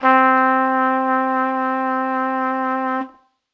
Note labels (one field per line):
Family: brass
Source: acoustic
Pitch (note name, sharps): C4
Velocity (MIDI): 25